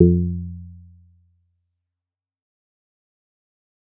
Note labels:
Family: bass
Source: synthesizer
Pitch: F2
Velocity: 50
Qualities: dark, fast decay

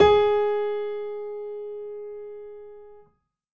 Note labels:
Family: keyboard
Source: acoustic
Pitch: G#4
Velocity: 100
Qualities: reverb

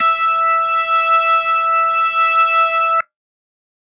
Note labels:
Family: organ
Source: electronic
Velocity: 50

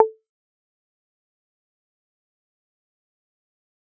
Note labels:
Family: guitar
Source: electronic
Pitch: A4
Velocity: 50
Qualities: fast decay, percussive

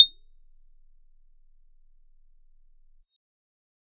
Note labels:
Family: bass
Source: synthesizer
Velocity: 25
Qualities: bright, percussive

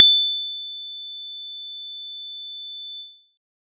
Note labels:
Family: guitar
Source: synthesizer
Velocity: 127

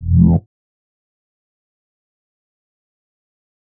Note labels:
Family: bass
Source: synthesizer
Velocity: 25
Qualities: distorted, fast decay, percussive

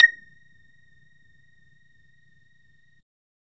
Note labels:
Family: bass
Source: synthesizer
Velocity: 50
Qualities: percussive

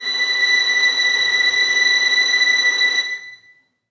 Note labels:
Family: string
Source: acoustic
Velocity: 25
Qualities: bright, reverb

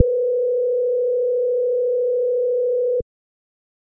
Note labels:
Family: bass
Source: synthesizer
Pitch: B4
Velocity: 25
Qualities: dark

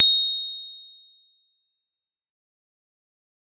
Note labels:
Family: keyboard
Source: electronic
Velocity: 50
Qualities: bright, fast decay

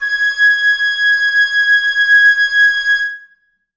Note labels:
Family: reed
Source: acoustic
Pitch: G#6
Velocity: 75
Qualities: reverb

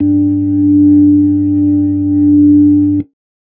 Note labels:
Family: keyboard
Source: electronic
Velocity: 100

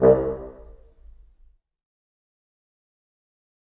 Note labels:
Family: reed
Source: acoustic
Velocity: 25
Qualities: fast decay, percussive, reverb

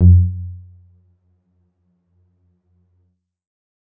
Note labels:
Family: keyboard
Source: electronic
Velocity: 75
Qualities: dark, percussive, reverb

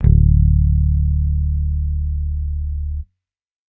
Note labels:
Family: bass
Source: electronic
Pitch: D1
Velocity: 25

